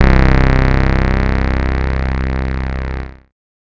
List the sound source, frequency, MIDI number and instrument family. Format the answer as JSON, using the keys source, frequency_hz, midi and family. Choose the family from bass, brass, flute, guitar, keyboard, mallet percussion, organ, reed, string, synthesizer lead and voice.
{"source": "synthesizer", "frequency_hz": 32.7, "midi": 24, "family": "bass"}